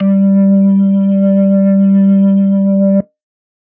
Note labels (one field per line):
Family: organ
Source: electronic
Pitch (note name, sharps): G3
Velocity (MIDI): 75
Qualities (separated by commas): distorted